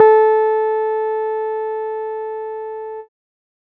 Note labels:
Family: keyboard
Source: electronic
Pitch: A4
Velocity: 75

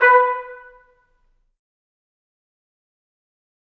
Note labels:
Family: brass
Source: acoustic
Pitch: B4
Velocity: 25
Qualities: fast decay, percussive, reverb

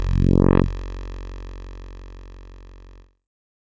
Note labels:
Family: keyboard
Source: synthesizer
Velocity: 25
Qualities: bright, distorted

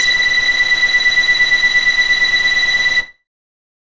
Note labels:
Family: bass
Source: synthesizer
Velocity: 25

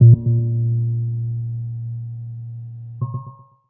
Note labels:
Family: keyboard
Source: electronic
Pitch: A#2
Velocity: 25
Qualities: dark, tempo-synced

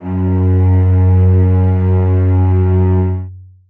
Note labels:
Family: string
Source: acoustic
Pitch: F#2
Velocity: 50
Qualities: long release, reverb

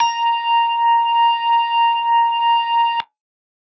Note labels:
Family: organ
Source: electronic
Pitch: A#5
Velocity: 127

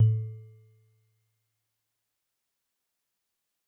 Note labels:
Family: mallet percussion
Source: acoustic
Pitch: A2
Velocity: 127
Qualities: percussive

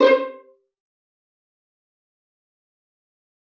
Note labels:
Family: string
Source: acoustic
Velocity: 25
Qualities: fast decay, percussive, reverb

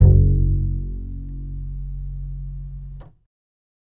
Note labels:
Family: bass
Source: electronic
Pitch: F#1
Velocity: 25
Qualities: reverb

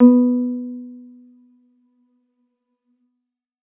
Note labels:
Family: keyboard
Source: electronic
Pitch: B3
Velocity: 100

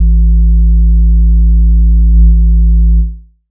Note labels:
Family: bass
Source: synthesizer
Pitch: A1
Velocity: 75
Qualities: dark

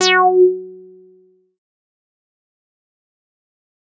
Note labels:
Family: bass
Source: synthesizer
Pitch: F#4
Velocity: 75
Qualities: distorted, fast decay

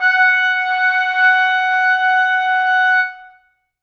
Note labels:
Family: brass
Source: acoustic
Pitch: F#5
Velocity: 25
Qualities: reverb

